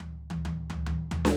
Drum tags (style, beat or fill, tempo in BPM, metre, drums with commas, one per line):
punk
fill
144 BPM
4/4
snare, high tom, floor tom